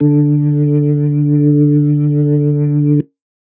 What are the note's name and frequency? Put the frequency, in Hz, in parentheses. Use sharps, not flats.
D3 (146.8 Hz)